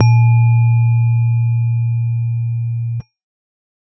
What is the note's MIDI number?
46